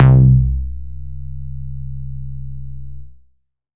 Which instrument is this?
synthesizer bass